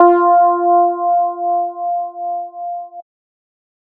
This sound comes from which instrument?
synthesizer bass